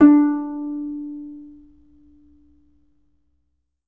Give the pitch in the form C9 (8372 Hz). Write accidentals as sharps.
D4 (293.7 Hz)